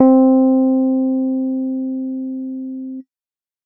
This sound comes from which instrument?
electronic keyboard